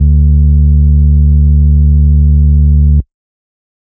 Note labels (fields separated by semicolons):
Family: organ; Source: electronic; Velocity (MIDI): 127; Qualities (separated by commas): distorted